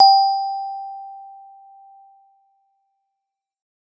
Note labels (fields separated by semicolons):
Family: mallet percussion; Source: acoustic; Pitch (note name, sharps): G5; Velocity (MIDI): 100